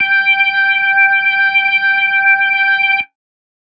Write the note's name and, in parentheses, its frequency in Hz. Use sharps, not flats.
G5 (784 Hz)